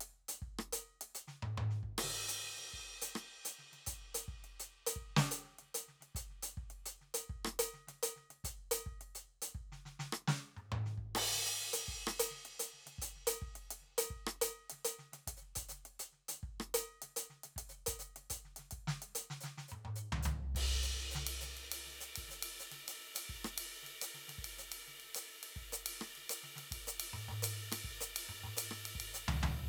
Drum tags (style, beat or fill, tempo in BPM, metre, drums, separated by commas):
Afro-Cuban, beat, 105 BPM, 4/4, crash, ride, closed hi-hat, hi-hat pedal, snare, cross-stick, high tom, floor tom, kick